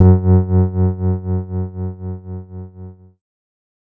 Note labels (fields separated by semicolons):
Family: keyboard; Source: electronic; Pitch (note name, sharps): F#2; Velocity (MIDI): 75; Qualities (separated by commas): dark